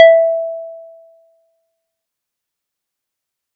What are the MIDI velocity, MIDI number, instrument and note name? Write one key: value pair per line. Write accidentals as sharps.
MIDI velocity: 75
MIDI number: 76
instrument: acoustic mallet percussion instrument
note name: E5